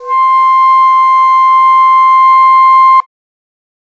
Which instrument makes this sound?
acoustic flute